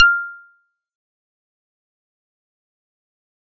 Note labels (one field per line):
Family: mallet percussion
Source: acoustic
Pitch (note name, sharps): F6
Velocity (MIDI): 127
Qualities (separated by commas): fast decay, percussive